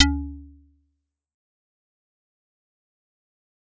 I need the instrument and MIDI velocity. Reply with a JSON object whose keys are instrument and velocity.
{"instrument": "acoustic mallet percussion instrument", "velocity": 50}